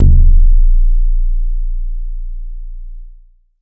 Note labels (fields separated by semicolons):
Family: bass; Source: synthesizer; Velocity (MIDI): 127; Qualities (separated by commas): dark, distorted